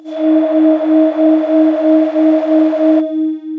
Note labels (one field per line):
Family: voice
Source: synthesizer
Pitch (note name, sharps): D#4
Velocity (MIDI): 127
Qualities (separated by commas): distorted, long release